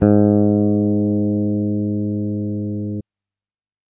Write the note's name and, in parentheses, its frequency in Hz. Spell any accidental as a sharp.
G#2 (103.8 Hz)